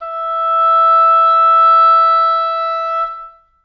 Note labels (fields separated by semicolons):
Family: reed; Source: acoustic; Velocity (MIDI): 75; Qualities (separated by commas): reverb